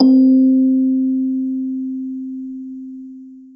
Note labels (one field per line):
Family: mallet percussion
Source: acoustic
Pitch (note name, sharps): C4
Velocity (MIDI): 75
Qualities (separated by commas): dark, long release, reverb